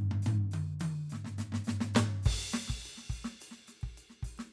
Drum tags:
Afro-Cuban, beat, 105 BPM, 4/4, crash, ride, ride bell, hi-hat pedal, snare, high tom, floor tom, kick

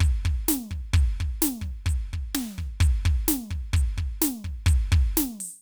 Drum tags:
rock, beat, 128 BPM, 4/4, closed hi-hat, open hi-hat, snare, kick

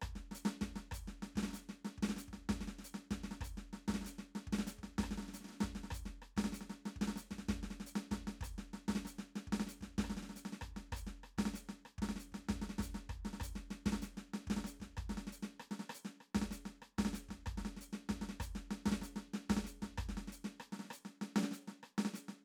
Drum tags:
maracatu, beat, 96 BPM, 4/4, hi-hat pedal, snare, cross-stick, kick

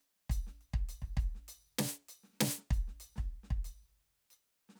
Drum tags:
hip-hop, beat, 100 BPM, 4/4, closed hi-hat, hi-hat pedal, snare, kick

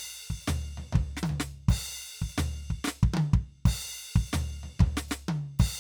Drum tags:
swing, beat, 124 BPM, 4/4, crash, hi-hat pedal, snare, high tom, floor tom, kick

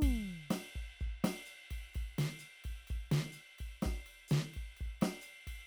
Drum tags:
bossa nova, beat, 127 BPM, 4/4, ride, hi-hat pedal, snare, kick

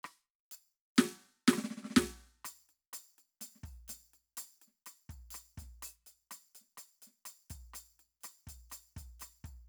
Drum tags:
cha-cha, beat, 124 BPM, 4/4, percussion, snare, cross-stick, kick

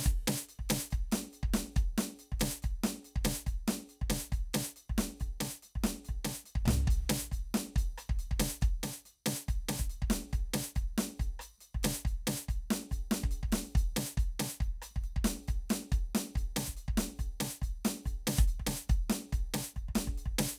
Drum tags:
punk, beat, 140 BPM, 4/4, crash, closed hi-hat, percussion, snare, cross-stick, floor tom, kick

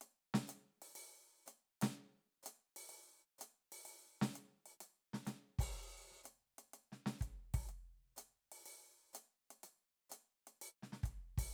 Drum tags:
jazz, beat, 125 BPM, 4/4, closed hi-hat, open hi-hat, hi-hat pedal, snare, kick

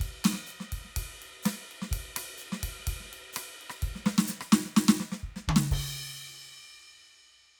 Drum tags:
Middle Eastern, beat, 126 BPM, 4/4, crash, ride, ride bell, hi-hat pedal, snare, cross-stick, mid tom, kick

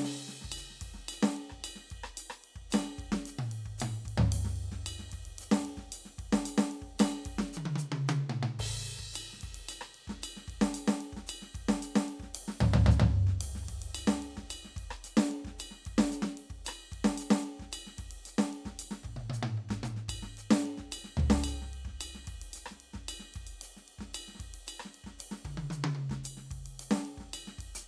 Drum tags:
songo, beat, 112 BPM, 4/4, crash, ride, ride bell, closed hi-hat, hi-hat pedal, snare, cross-stick, high tom, mid tom, floor tom, kick

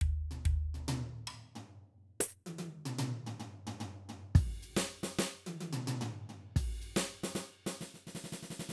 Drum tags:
rock, fill, 110 BPM, 4/4, ride, percussion, snare, high tom, mid tom, floor tom, kick

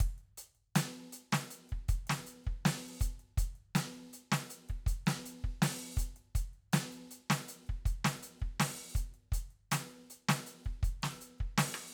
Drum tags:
funk, beat, 80 BPM, 4/4, closed hi-hat, open hi-hat, hi-hat pedal, snare, cross-stick, kick

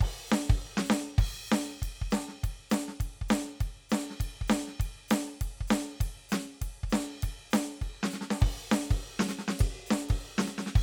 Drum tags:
rockabilly, beat, 200 BPM, 4/4, crash, ride, hi-hat pedal, snare, cross-stick, kick

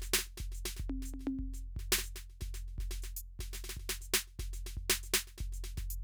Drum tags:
songo, beat, 120 BPM, 4/4, closed hi-hat, open hi-hat, hi-hat pedal, snare, high tom, kick

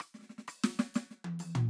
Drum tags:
Purdie shuffle, fill, 130 BPM, 4/4, percussion, snare, cross-stick, high tom, floor tom

